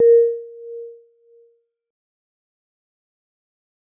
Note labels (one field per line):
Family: mallet percussion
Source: acoustic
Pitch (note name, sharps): A#4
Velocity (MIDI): 25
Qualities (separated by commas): dark, fast decay, non-linear envelope, percussive